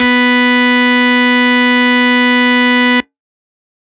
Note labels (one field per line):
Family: organ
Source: electronic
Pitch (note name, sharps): B3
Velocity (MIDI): 127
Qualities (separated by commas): distorted